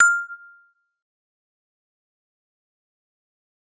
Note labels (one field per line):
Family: mallet percussion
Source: acoustic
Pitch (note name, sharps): F6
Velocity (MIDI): 100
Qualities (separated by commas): fast decay, percussive